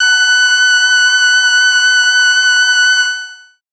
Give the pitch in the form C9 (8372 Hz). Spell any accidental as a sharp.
F#6 (1480 Hz)